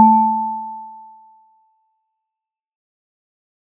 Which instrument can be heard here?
acoustic mallet percussion instrument